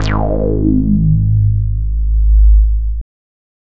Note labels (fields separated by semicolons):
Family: bass; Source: synthesizer; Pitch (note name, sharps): G#1; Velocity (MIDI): 75; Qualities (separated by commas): distorted